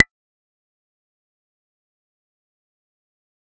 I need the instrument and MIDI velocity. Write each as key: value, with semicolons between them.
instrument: synthesizer bass; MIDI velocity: 127